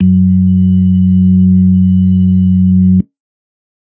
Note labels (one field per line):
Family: organ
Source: electronic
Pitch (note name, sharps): F#2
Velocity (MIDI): 100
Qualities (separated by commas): dark